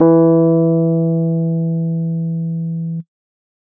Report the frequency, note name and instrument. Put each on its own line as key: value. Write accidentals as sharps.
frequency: 164.8 Hz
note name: E3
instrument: electronic keyboard